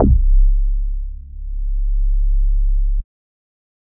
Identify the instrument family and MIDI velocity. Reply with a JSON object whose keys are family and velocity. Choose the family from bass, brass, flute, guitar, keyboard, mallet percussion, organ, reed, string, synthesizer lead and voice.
{"family": "bass", "velocity": 75}